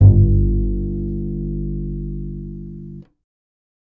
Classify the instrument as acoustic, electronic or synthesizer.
electronic